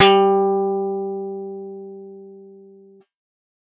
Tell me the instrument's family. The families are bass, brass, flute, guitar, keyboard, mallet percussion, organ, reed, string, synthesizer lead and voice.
guitar